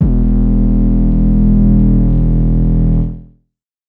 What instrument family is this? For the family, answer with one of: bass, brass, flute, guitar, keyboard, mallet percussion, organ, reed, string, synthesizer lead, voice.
synthesizer lead